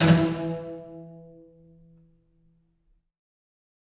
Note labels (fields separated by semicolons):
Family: string; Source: acoustic; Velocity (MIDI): 127; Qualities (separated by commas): bright, reverb